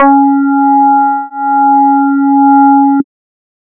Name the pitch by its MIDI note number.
61